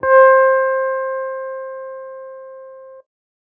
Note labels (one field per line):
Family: guitar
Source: electronic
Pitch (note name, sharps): C5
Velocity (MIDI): 75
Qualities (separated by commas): non-linear envelope